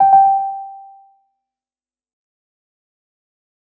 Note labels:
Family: keyboard; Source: electronic; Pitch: G5; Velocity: 75; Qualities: fast decay, tempo-synced

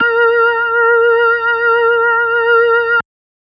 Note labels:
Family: organ; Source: electronic; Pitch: A#4; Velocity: 100

